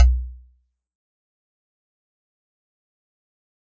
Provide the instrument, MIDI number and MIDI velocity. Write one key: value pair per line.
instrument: acoustic mallet percussion instrument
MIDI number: 35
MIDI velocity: 100